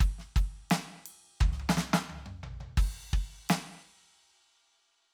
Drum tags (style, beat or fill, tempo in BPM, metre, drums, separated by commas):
rock, beat, 88 BPM, 4/4, crash, ride, snare, high tom, mid tom, floor tom, kick